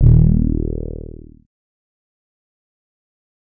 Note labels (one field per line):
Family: bass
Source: synthesizer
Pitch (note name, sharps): D#1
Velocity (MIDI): 75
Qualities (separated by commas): distorted, fast decay